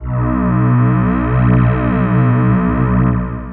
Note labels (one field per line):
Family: voice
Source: synthesizer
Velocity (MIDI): 50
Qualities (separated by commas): distorted, long release